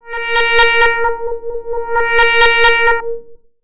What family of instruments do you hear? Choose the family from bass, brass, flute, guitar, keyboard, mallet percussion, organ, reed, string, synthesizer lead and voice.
bass